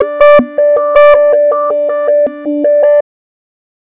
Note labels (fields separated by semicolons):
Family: bass; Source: synthesizer; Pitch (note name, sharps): D5; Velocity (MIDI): 127; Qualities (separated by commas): tempo-synced